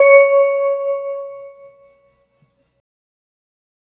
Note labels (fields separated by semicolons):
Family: organ; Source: electronic; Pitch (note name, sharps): C#5; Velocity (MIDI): 127